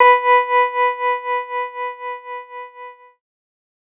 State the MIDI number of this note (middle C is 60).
71